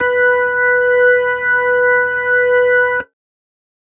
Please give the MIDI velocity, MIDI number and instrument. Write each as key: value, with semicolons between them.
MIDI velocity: 100; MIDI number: 71; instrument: electronic organ